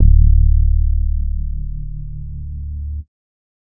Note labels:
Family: bass; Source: synthesizer; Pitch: D1; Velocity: 25; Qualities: dark, distorted

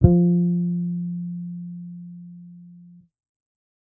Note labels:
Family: bass; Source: electronic; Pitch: F3; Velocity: 100; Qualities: dark

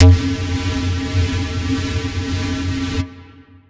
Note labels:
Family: flute; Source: acoustic; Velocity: 127; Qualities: distorted, long release

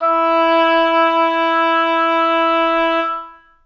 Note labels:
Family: reed; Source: acoustic; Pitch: E4; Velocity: 75; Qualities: reverb

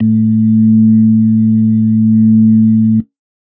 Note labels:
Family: organ; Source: electronic; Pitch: A2; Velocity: 50; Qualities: dark

